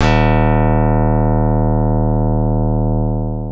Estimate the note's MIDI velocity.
100